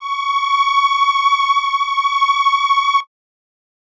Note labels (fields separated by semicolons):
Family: reed; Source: acoustic; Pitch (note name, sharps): C#6; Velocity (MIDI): 75